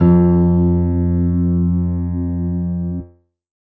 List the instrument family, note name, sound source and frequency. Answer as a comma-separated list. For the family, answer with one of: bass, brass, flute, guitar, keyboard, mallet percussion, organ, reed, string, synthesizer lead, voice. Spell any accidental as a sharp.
keyboard, F2, electronic, 87.31 Hz